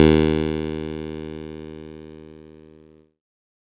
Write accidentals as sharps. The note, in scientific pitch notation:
D#2